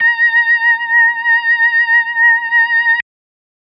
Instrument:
electronic organ